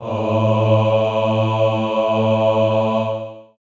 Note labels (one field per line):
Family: voice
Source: acoustic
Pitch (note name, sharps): A2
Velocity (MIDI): 75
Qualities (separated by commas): long release, reverb